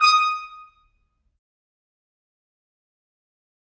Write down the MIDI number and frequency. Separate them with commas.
87, 1245 Hz